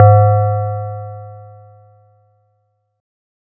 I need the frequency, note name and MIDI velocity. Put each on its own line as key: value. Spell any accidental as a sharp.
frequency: 103.8 Hz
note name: G#2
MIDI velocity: 25